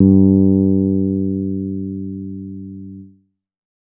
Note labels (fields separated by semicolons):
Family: bass; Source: synthesizer; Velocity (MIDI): 100